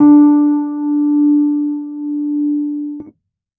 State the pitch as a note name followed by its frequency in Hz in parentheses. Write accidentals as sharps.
D4 (293.7 Hz)